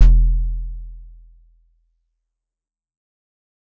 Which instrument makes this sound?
acoustic keyboard